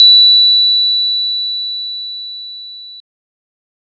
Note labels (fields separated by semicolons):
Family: organ; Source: electronic; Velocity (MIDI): 100; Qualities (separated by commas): bright